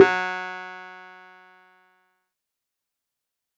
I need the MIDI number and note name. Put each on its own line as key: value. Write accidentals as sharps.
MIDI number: 54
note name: F#3